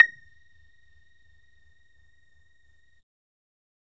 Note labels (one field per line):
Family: bass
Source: synthesizer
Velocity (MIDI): 25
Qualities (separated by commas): percussive